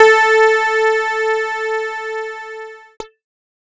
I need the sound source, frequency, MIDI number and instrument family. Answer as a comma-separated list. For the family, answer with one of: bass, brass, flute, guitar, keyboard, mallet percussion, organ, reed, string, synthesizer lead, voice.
electronic, 440 Hz, 69, keyboard